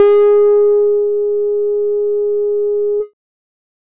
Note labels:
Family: bass; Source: synthesizer; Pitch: G#4; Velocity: 100; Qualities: distorted

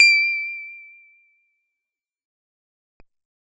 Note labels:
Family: bass; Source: synthesizer; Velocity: 127; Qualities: bright, fast decay

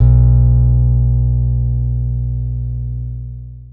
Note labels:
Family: guitar; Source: acoustic; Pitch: B1; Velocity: 25; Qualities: dark, long release

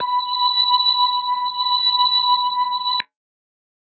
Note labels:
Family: organ; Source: electronic; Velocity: 50

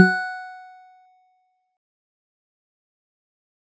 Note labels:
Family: mallet percussion; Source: acoustic; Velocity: 50; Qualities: fast decay, percussive

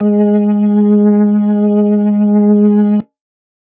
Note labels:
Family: organ; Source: electronic; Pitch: G#3; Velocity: 100

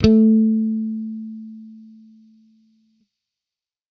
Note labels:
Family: bass; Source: electronic; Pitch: A3; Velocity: 127; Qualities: distorted

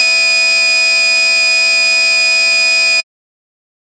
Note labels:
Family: bass; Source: synthesizer; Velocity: 25; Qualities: bright, distorted

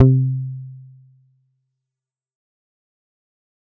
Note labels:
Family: bass; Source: synthesizer; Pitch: C3; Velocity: 127; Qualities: dark, distorted, fast decay

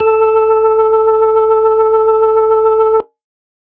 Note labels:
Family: organ; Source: electronic; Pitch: A4; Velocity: 127

